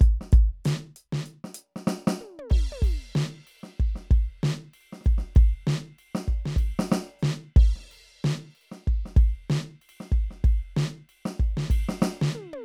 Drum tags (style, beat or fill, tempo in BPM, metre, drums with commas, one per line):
rock
beat
95 BPM
4/4
crash, ride, ride bell, closed hi-hat, open hi-hat, hi-hat pedal, snare, high tom, mid tom, kick